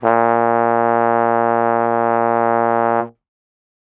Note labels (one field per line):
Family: brass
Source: acoustic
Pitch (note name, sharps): A#2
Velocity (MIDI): 75